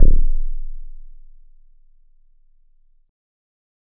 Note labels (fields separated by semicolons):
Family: keyboard; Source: electronic; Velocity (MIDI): 75